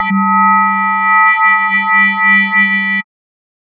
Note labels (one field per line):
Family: mallet percussion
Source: synthesizer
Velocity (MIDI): 75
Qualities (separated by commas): multiphonic, non-linear envelope